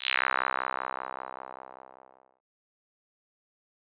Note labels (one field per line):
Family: bass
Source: synthesizer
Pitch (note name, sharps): C2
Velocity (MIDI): 50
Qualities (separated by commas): bright, distorted, fast decay